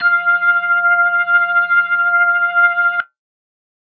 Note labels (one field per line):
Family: organ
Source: electronic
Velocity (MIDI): 50